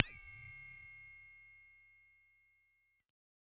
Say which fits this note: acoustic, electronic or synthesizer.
synthesizer